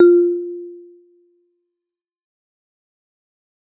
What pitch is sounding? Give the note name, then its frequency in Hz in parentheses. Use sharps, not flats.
F4 (349.2 Hz)